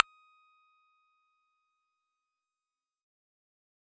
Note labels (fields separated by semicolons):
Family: bass; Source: synthesizer; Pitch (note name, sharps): D#6; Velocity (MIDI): 100; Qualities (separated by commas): fast decay, percussive